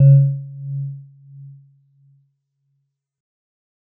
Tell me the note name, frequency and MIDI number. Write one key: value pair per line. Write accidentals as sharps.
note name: C#3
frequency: 138.6 Hz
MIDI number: 49